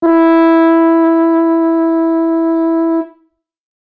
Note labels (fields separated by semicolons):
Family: brass; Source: acoustic; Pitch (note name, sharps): E4; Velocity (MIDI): 127